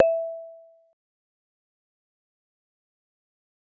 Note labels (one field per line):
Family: mallet percussion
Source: acoustic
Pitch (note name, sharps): E5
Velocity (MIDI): 50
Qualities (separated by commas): fast decay, percussive